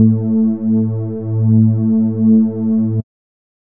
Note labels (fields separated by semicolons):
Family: bass; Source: synthesizer; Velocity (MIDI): 25; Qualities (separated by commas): dark